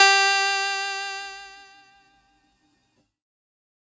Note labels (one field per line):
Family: keyboard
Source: synthesizer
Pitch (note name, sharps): G4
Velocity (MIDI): 127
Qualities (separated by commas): bright